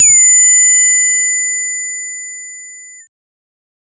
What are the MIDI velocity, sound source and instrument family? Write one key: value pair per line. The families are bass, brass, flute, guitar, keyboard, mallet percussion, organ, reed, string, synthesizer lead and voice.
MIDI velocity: 50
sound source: synthesizer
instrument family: bass